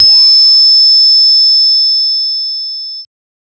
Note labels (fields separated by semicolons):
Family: bass; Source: synthesizer; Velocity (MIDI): 100; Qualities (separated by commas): bright, distorted, multiphonic